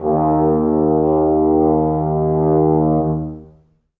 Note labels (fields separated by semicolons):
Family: brass; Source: acoustic; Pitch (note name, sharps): D#2; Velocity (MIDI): 25; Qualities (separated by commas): dark, long release, reverb